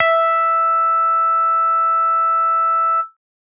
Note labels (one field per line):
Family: bass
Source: synthesizer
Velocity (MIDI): 75